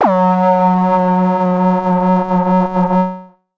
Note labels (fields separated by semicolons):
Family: synthesizer lead; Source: synthesizer; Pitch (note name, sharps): F#3; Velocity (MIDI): 25; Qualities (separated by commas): distorted, multiphonic, non-linear envelope